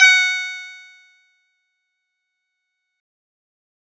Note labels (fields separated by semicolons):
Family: guitar; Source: synthesizer; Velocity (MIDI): 100; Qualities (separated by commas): bright